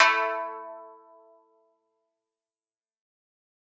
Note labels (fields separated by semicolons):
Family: guitar; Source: acoustic; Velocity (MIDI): 75; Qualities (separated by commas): fast decay